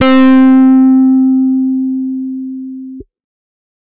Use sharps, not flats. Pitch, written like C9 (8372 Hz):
C4 (261.6 Hz)